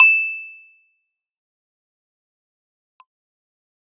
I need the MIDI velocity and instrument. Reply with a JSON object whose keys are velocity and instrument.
{"velocity": 25, "instrument": "electronic keyboard"}